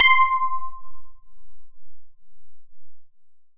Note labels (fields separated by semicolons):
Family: synthesizer lead; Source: synthesizer; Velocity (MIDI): 100; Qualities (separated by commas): long release